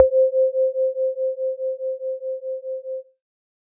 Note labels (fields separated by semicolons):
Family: synthesizer lead; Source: synthesizer; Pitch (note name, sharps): C5; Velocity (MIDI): 50